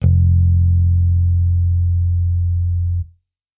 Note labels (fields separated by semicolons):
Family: bass; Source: electronic; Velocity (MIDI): 75